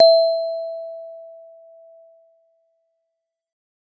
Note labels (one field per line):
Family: mallet percussion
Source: acoustic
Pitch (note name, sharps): E5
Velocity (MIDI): 100